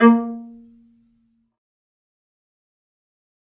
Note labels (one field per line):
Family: string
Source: acoustic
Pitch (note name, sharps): A#3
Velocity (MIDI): 50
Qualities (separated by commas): fast decay, percussive, reverb